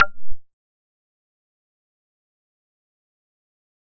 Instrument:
synthesizer bass